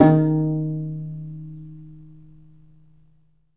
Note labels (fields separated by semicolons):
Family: guitar; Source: acoustic; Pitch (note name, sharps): D#3; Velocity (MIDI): 127; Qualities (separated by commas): reverb